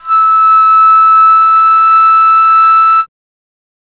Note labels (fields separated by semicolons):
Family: flute; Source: acoustic; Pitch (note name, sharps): E6; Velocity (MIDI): 25; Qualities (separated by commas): multiphonic